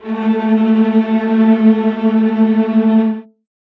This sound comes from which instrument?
acoustic string instrument